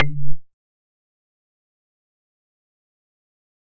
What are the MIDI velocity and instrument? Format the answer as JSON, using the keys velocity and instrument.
{"velocity": 50, "instrument": "synthesizer bass"}